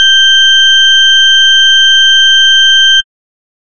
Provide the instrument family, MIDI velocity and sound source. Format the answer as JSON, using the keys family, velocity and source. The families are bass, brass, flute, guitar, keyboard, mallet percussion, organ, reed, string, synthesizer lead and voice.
{"family": "bass", "velocity": 75, "source": "synthesizer"}